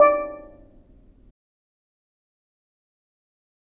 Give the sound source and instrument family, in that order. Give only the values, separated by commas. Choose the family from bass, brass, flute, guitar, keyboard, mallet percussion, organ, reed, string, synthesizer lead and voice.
acoustic, mallet percussion